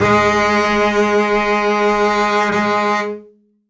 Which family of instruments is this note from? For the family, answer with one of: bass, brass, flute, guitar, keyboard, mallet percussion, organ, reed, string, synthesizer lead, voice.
string